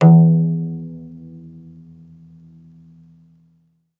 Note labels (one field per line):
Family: guitar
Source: acoustic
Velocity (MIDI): 100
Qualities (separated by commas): dark, reverb